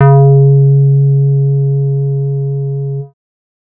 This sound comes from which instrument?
synthesizer bass